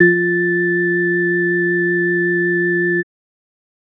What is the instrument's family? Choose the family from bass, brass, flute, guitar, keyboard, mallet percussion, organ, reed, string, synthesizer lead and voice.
organ